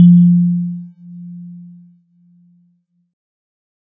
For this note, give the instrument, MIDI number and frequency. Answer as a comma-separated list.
synthesizer keyboard, 53, 174.6 Hz